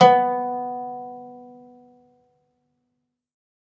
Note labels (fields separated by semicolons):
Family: guitar; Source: acoustic; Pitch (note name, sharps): B3; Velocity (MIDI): 100; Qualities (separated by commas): reverb